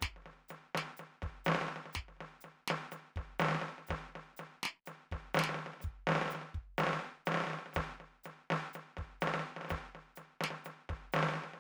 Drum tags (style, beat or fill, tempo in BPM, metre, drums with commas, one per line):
New Orleans second line
beat
124 BPM
4/4
hi-hat pedal, snare, kick